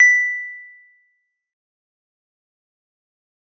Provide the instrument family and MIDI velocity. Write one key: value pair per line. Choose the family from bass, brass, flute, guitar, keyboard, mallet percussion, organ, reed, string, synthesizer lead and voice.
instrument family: guitar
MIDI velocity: 127